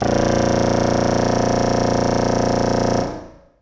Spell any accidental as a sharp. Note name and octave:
A#0